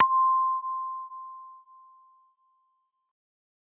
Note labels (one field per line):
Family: mallet percussion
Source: acoustic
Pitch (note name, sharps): C6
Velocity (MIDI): 100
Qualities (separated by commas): non-linear envelope